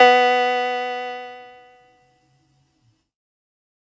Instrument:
electronic keyboard